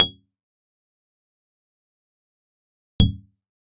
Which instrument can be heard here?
acoustic guitar